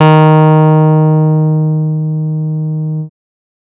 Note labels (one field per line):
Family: bass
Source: synthesizer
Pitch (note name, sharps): D#3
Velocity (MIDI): 100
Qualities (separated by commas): distorted